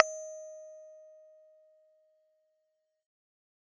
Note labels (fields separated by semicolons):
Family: bass; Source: synthesizer; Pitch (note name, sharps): D#5; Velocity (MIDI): 75